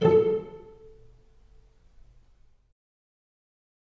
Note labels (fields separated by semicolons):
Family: string; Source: acoustic; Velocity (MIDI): 75; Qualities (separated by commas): dark, percussive, reverb